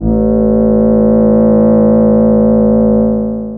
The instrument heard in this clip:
synthesizer voice